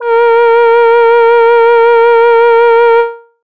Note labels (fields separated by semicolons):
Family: voice; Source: synthesizer; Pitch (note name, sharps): A#4; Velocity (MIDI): 25; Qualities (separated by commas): dark